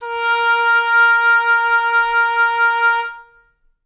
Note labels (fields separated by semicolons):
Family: reed; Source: acoustic; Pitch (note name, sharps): A#4; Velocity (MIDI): 100; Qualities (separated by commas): reverb